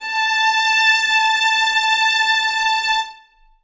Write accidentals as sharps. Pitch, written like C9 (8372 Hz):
A5 (880 Hz)